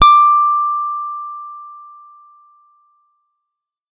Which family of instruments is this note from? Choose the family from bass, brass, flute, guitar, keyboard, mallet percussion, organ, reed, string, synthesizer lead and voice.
guitar